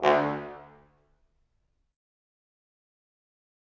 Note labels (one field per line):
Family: brass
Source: acoustic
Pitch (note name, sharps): D2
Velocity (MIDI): 100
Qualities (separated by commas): fast decay, percussive, reverb